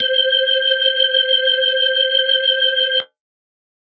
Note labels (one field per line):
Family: organ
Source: electronic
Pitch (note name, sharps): C5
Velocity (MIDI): 127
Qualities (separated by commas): bright